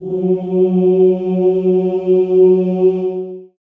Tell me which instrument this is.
acoustic voice